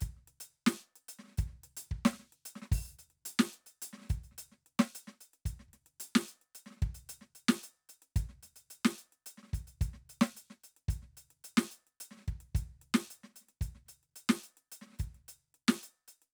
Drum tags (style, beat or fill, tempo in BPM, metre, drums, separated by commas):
prog rock, beat, 110 BPM, 5/4, closed hi-hat, open hi-hat, snare, cross-stick, kick